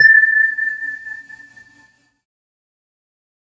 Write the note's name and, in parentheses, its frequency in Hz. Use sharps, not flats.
A6 (1760 Hz)